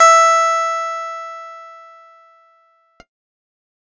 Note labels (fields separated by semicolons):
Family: keyboard; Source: electronic; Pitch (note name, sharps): E5; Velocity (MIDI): 75; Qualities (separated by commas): bright